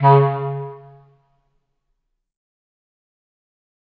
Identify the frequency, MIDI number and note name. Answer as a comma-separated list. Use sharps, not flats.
138.6 Hz, 49, C#3